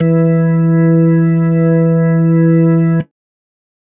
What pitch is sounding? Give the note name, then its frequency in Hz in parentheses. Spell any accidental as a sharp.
E3 (164.8 Hz)